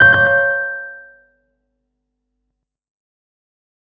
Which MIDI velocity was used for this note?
127